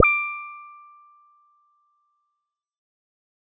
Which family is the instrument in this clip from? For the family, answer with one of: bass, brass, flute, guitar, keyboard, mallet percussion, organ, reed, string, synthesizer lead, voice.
bass